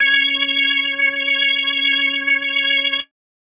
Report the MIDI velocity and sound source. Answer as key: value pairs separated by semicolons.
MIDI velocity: 75; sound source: electronic